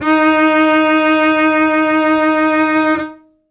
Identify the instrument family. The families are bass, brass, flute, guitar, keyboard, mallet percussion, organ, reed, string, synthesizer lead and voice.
string